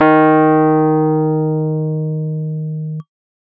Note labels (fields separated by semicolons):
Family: keyboard; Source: electronic; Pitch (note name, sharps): D#3; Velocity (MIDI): 100